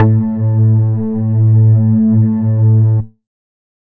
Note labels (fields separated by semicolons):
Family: bass; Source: synthesizer; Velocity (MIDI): 75